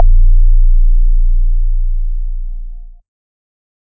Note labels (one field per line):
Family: organ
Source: electronic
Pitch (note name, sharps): A#0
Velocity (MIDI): 75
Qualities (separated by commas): dark